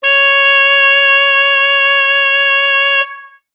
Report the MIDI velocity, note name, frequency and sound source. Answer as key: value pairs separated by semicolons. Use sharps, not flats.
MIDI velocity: 127; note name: C#5; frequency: 554.4 Hz; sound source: acoustic